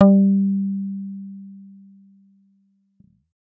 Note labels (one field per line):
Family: bass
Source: synthesizer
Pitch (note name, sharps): G3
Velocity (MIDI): 127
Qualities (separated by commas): dark